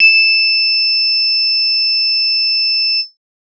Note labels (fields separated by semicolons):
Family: bass; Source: synthesizer; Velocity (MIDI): 50; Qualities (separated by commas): bright